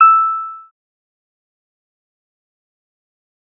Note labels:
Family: bass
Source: synthesizer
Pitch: E6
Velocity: 100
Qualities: fast decay, percussive

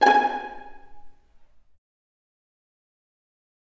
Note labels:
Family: string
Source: acoustic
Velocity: 25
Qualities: fast decay, reverb

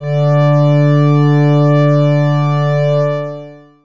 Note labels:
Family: organ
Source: electronic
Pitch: D3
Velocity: 100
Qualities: distorted, long release

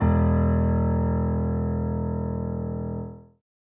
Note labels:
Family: keyboard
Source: acoustic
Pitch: E1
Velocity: 50

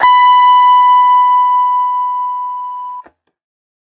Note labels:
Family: guitar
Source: electronic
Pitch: B5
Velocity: 75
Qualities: distorted

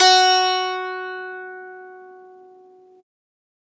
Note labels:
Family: guitar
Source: acoustic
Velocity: 100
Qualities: bright, multiphonic, reverb

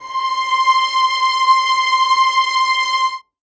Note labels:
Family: string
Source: acoustic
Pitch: C6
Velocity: 75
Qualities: reverb

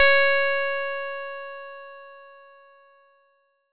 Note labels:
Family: bass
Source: synthesizer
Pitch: C#5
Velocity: 25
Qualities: bright, distorted

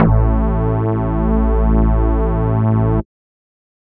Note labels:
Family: bass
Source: synthesizer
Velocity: 100

